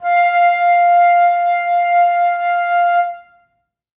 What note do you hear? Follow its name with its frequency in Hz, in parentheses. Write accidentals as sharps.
F5 (698.5 Hz)